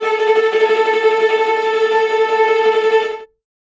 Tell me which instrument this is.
acoustic string instrument